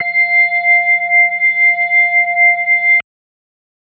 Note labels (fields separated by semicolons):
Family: organ; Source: electronic; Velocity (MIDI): 75